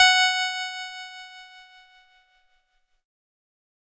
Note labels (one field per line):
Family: keyboard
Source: electronic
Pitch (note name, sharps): F#5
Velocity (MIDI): 75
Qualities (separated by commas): bright, distorted